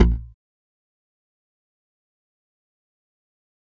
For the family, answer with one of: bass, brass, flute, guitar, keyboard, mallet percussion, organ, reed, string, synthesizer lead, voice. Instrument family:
bass